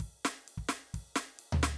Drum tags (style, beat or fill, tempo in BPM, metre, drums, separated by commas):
punk, fill, 128 BPM, 4/4, ride, snare, floor tom, kick